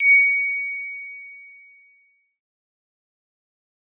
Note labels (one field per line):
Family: synthesizer lead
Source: synthesizer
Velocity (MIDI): 50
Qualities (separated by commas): distorted, fast decay